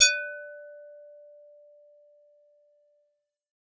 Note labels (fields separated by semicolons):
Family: bass; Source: synthesizer; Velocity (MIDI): 25; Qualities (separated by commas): distorted, percussive